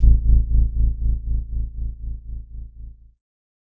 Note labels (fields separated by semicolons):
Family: keyboard; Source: electronic; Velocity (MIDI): 75; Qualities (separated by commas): dark